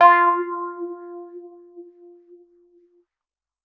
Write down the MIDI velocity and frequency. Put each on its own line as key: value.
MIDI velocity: 127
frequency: 349.2 Hz